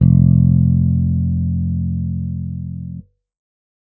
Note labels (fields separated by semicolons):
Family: bass; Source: electronic; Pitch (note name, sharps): F1; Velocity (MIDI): 25